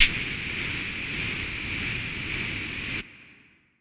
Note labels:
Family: flute; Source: acoustic; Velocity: 50; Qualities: distorted

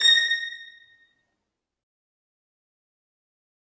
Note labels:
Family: string; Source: acoustic; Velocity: 100; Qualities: bright, fast decay, reverb

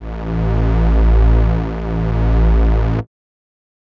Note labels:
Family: reed; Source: acoustic; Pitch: A1; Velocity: 75

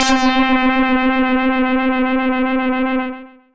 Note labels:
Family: bass; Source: synthesizer; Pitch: C4; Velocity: 100; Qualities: bright, distorted, tempo-synced

